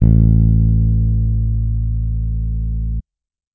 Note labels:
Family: bass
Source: electronic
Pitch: A1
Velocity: 100

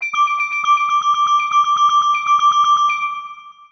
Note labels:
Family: mallet percussion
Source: synthesizer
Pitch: D6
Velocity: 25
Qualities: long release, multiphonic, tempo-synced

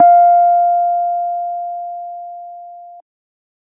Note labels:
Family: keyboard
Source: electronic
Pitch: F5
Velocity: 75

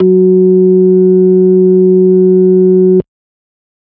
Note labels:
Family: organ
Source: electronic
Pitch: F#3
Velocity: 50

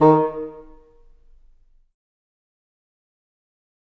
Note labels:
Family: reed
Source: acoustic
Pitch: D#3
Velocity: 100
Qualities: fast decay, percussive, reverb

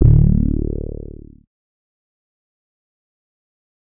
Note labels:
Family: bass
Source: synthesizer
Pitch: D1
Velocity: 25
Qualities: distorted, fast decay

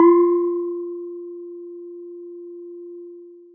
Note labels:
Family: mallet percussion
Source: acoustic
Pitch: F4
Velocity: 50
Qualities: long release

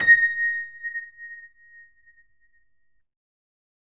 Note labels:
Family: keyboard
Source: electronic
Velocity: 127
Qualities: reverb

